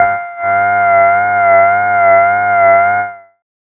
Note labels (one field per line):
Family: bass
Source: synthesizer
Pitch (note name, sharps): F5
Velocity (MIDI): 75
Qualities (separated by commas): distorted, tempo-synced